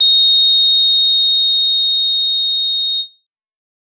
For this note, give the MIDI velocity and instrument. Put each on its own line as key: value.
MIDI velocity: 25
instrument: synthesizer bass